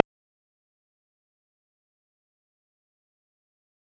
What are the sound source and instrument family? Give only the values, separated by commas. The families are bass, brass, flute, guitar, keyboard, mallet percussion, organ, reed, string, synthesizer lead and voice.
electronic, guitar